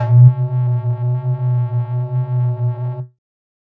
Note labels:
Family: flute; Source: synthesizer; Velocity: 50; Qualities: distorted

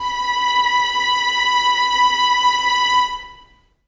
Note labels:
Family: string; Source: acoustic; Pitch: B5; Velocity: 25; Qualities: bright, reverb

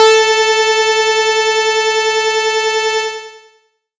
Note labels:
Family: bass; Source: synthesizer; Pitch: A4; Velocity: 25; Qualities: bright, distorted, long release

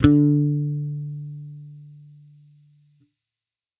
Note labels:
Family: bass; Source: electronic; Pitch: D3; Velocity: 100

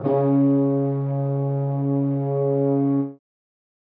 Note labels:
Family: brass; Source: acoustic; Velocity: 50; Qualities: reverb

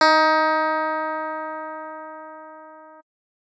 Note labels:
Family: keyboard; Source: electronic; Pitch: D#4; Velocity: 127; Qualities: bright

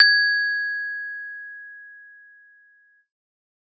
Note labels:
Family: mallet percussion; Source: acoustic; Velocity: 100; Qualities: bright

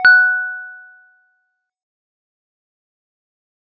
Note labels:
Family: mallet percussion; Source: acoustic; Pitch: F#6; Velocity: 25; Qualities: fast decay, multiphonic

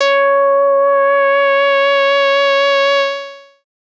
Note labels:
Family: bass; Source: synthesizer; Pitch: C#5; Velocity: 25; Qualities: distorted, long release

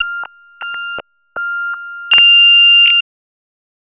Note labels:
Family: bass; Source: synthesizer; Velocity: 100; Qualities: tempo-synced

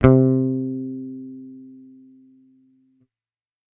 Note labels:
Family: bass; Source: electronic; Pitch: C3; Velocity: 127

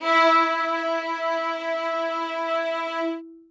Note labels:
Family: string; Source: acoustic; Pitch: E4; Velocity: 127; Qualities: reverb

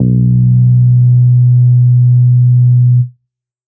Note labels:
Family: bass; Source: synthesizer; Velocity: 127; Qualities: dark

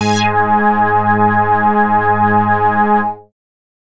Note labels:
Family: bass; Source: synthesizer; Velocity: 127; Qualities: bright, distorted

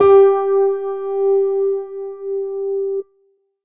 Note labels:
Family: keyboard; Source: electronic; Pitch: G4; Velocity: 75

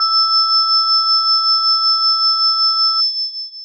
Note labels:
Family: mallet percussion; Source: electronic; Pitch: E6; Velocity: 25; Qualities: bright, long release

